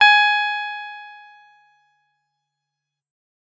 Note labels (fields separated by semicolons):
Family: guitar; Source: electronic; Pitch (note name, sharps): G#5; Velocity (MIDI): 50; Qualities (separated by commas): fast decay